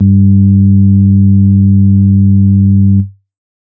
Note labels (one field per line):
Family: organ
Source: electronic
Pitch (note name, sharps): G2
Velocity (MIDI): 50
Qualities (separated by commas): dark